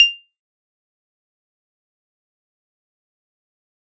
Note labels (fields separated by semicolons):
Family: keyboard; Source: electronic; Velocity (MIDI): 127; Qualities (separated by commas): bright, fast decay, percussive